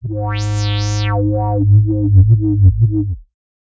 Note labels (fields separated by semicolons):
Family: bass; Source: synthesizer; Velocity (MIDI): 75; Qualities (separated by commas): distorted, non-linear envelope